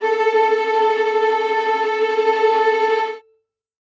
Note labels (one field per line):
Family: string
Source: acoustic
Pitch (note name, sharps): A4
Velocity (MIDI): 127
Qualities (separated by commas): bright, non-linear envelope, reverb